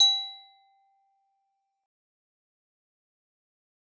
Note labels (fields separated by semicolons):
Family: mallet percussion; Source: acoustic; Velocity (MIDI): 25; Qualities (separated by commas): fast decay, percussive